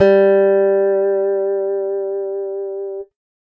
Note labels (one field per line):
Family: guitar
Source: acoustic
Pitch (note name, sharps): G3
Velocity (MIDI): 25